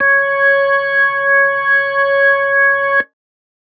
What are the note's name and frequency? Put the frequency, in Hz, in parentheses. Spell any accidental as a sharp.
C#5 (554.4 Hz)